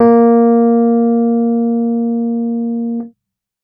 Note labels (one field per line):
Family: keyboard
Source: electronic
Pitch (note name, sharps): A#3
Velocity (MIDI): 100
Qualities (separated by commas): dark